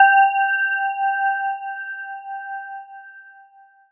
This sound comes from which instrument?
electronic mallet percussion instrument